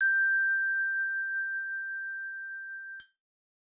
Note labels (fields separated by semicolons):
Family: guitar; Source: electronic; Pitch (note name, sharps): G6; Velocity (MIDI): 127; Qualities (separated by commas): bright, reverb